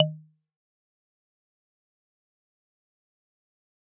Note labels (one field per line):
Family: mallet percussion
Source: acoustic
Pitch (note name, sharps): D#3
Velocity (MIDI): 100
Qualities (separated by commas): fast decay, percussive